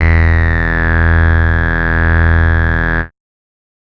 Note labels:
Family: bass; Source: synthesizer; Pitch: E1; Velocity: 25; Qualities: bright, distorted, multiphonic

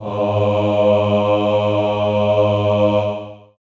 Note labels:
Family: voice; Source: acoustic; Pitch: G#2; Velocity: 75; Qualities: reverb

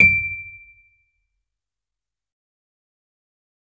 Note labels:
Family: keyboard; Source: electronic; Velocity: 127; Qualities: fast decay, percussive

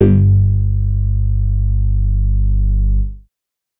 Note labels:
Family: bass; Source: synthesizer; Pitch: G1; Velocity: 25; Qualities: distorted

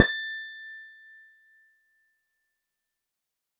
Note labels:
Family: keyboard; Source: electronic; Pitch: A6; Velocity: 75; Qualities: fast decay

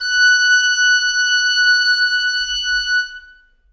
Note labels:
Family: reed; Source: acoustic; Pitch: F#6; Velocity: 75; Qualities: reverb

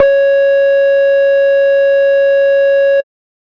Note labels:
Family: bass; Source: synthesizer; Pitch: C#5; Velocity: 75; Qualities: distorted, tempo-synced

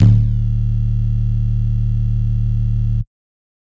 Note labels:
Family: bass; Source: synthesizer; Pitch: D1; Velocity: 127; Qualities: bright, distorted

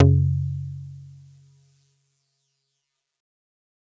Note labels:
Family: mallet percussion; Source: acoustic; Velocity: 25; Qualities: multiphonic

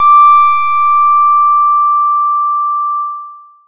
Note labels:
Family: bass; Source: synthesizer; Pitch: D6; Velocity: 127; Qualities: distorted, long release

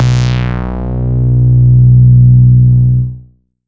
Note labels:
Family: bass; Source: synthesizer; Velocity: 75; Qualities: bright, distorted

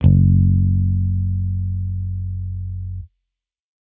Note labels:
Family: bass; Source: electronic; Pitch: F#1; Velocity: 50

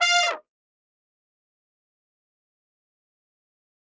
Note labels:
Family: brass; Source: acoustic; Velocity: 50; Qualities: bright, fast decay, percussive, reverb

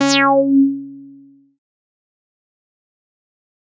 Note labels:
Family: bass; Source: synthesizer; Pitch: C#4; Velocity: 100; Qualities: bright, distorted, fast decay

